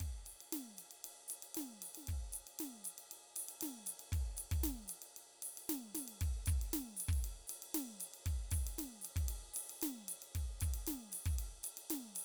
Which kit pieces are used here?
ride, hi-hat pedal, snare and kick